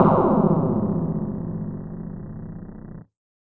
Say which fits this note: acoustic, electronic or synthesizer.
electronic